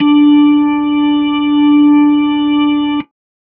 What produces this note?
electronic organ